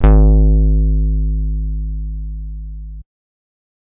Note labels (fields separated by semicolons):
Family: guitar; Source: electronic; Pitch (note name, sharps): G#1; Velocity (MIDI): 25